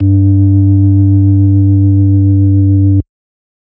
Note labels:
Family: organ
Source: electronic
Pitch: G2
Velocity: 25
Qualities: distorted

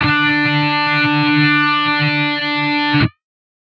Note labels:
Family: guitar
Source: synthesizer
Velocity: 50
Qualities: distorted

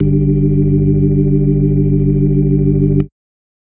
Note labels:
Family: organ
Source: electronic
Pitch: G1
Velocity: 50

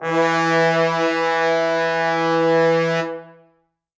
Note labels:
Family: brass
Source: acoustic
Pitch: E3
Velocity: 127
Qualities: bright, reverb

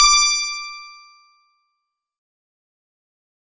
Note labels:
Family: guitar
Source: acoustic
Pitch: D6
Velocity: 100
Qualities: bright, distorted, fast decay

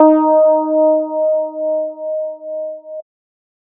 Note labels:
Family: bass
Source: synthesizer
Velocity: 127

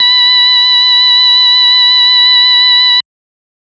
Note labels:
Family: organ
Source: electronic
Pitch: B5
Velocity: 75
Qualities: distorted

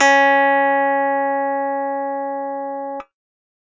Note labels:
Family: keyboard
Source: electronic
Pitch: C#4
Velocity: 75

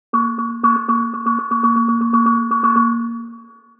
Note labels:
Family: mallet percussion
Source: synthesizer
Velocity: 75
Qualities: long release, multiphonic, percussive, tempo-synced

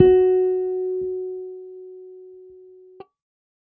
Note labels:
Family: bass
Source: electronic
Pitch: F#4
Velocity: 25

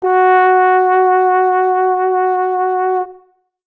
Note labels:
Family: brass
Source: acoustic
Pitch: F#4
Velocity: 25

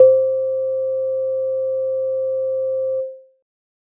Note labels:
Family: keyboard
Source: electronic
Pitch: C5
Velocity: 75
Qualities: dark

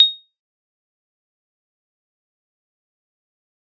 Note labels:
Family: mallet percussion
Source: acoustic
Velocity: 50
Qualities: bright, fast decay, percussive

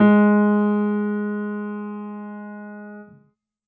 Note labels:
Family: keyboard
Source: acoustic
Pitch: G#3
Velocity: 50

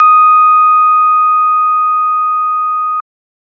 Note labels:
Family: organ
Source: electronic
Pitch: D#6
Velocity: 50

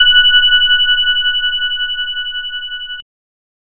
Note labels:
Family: bass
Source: synthesizer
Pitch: F#6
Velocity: 25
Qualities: bright, distorted, multiphonic

